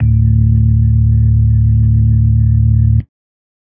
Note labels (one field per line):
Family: organ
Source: electronic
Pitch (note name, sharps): D1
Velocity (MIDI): 100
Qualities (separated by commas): dark